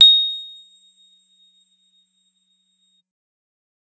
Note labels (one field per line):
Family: guitar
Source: electronic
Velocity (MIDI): 75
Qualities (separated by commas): bright, percussive